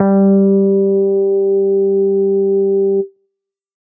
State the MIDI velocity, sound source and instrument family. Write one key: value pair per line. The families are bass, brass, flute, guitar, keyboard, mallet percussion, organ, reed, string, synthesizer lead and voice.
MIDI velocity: 127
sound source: synthesizer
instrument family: bass